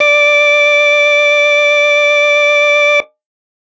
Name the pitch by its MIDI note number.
74